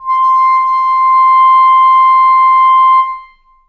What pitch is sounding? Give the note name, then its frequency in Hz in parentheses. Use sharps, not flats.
C6 (1047 Hz)